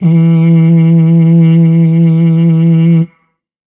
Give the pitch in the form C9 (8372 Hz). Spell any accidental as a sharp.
E3 (164.8 Hz)